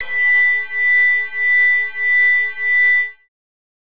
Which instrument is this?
synthesizer bass